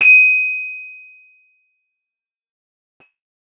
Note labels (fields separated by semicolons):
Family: guitar; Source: acoustic; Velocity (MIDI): 50; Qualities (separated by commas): bright, distorted, fast decay